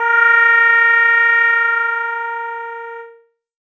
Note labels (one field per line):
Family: keyboard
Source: electronic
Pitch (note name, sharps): A#4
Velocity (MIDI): 50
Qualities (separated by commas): distorted, multiphonic